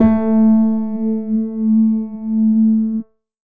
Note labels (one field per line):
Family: keyboard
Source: electronic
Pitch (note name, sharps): A3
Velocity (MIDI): 25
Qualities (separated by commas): reverb